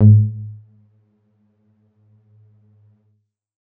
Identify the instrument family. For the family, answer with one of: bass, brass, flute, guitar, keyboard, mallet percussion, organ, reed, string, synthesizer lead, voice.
keyboard